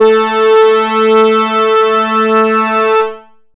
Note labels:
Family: bass; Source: synthesizer; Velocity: 127

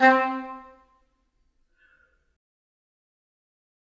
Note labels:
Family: reed; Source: acoustic; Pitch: C4; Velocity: 50; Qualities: fast decay, percussive, reverb

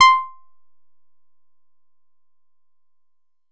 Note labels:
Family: guitar; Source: synthesizer; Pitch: C6; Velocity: 100; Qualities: percussive

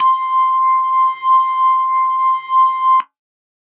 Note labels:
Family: organ; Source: electronic; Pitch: C6; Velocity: 25

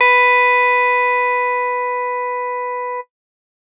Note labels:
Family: guitar; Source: electronic; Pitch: B4; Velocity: 127; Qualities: bright

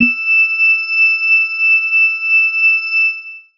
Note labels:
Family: organ; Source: electronic; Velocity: 100; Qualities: reverb

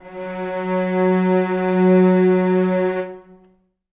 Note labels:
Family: string; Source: acoustic; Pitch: F#3; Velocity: 25; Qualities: reverb

